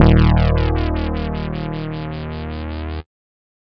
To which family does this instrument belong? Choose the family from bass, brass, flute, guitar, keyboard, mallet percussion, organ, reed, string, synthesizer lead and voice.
bass